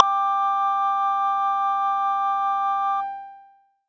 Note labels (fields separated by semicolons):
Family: bass; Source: synthesizer; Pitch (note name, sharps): G4; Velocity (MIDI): 100; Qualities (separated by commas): multiphonic